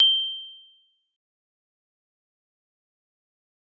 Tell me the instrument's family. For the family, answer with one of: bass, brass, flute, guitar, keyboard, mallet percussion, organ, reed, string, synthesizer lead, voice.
mallet percussion